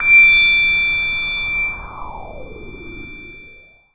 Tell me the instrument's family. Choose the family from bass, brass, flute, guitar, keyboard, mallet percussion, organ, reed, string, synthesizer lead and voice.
synthesizer lead